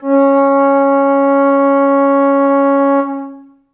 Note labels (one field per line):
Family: flute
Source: acoustic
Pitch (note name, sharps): C#4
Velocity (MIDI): 50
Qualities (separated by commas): long release, reverb